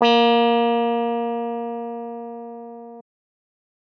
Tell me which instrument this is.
electronic keyboard